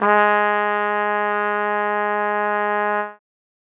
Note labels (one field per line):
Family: brass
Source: acoustic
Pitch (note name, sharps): G#3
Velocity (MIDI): 75